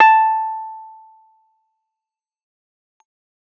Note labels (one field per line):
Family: keyboard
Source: electronic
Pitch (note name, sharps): A5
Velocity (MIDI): 100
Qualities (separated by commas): fast decay